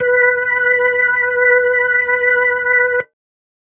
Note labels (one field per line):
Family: organ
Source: electronic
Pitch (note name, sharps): B4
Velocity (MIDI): 75